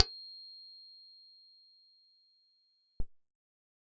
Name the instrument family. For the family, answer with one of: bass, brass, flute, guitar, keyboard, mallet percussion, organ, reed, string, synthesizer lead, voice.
keyboard